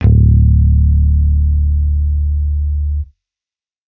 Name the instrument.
electronic bass